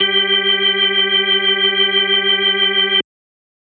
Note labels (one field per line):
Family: organ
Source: electronic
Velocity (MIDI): 50